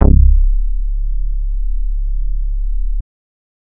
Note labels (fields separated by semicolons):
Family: bass; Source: synthesizer; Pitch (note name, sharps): C#1; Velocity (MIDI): 100; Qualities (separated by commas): distorted